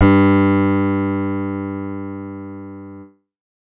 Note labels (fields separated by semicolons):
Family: keyboard; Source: synthesizer; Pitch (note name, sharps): G2; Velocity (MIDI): 100; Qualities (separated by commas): distorted